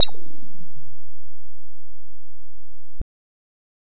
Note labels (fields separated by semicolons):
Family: bass; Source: synthesizer; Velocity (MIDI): 50; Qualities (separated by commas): bright, distorted